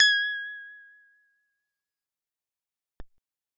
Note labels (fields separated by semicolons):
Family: bass; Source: synthesizer; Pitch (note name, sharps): G#6; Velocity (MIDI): 75; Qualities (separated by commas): fast decay